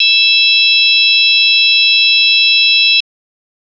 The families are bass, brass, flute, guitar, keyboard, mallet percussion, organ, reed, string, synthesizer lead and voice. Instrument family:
organ